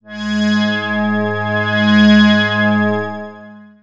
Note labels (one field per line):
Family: synthesizer lead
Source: synthesizer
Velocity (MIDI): 100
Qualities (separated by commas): bright, long release, non-linear envelope